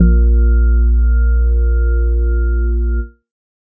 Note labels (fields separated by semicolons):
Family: organ; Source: electronic; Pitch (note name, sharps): A#1; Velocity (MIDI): 50; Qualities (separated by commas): dark